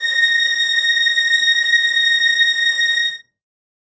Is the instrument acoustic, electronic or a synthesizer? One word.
acoustic